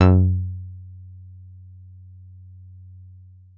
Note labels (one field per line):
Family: guitar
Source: synthesizer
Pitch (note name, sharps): F#2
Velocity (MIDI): 50